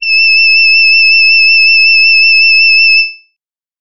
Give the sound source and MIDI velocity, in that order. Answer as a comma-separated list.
synthesizer, 75